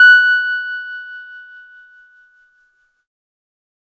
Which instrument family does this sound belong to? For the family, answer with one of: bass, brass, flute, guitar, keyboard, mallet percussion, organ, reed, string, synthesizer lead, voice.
keyboard